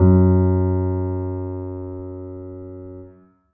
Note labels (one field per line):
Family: keyboard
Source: acoustic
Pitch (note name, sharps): F#2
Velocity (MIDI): 50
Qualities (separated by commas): dark, reverb